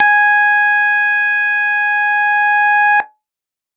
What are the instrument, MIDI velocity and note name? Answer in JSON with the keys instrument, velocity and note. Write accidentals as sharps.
{"instrument": "electronic organ", "velocity": 127, "note": "G#5"}